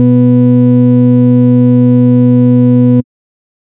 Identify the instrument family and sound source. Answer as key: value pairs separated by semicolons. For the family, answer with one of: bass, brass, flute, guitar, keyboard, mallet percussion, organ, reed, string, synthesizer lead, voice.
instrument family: bass; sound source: synthesizer